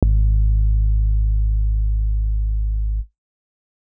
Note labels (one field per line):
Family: keyboard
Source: electronic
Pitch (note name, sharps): G#1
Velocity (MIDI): 25